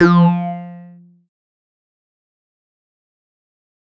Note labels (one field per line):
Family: bass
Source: synthesizer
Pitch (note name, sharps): F3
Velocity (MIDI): 50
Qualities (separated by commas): distorted, fast decay